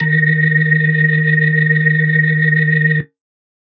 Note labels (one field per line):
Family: organ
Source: electronic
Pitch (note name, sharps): D#3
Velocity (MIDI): 127